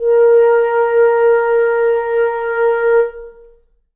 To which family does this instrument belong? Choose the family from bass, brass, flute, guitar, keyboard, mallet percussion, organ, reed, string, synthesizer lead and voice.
reed